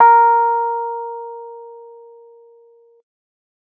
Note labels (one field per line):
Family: keyboard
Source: electronic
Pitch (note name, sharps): A#4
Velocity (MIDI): 127